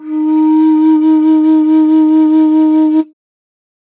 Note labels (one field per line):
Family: flute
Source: acoustic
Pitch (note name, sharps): D#4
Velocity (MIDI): 100